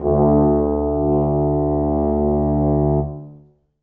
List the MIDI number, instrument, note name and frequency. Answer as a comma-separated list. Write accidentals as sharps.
38, acoustic brass instrument, D2, 73.42 Hz